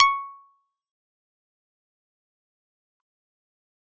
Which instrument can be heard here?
electronic keyboard